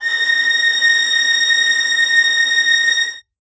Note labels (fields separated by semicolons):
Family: string; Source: acoustic; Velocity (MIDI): 75; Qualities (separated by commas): non-linear envelope, reverb